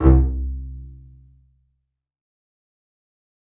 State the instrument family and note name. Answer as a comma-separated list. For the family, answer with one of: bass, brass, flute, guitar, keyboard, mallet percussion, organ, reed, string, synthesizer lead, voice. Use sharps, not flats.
string, C2